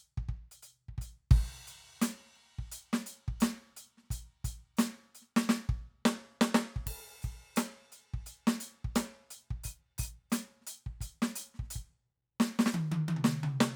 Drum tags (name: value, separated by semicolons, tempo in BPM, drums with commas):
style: rock; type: beat; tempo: 87 BPM; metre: 4/4; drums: crash, closed hi-hat, open hi-hat, hi-hat pedal, snare, high tom, mid tom, kick